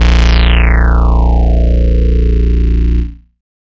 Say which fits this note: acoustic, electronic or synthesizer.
synthesizer